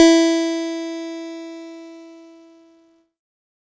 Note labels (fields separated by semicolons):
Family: keyboard; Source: electronic; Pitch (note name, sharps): E4; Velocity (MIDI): 127; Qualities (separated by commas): bright, distorted